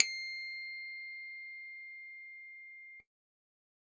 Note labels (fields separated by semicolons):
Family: keyboard; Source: electronic; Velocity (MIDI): 100